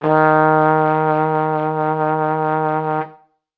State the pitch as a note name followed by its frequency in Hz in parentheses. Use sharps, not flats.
D#3 (155.6 Hz)